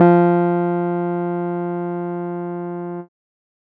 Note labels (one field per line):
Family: keyboard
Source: electronic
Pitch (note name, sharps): F3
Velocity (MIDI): 75